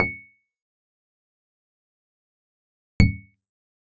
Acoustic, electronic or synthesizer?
acoustic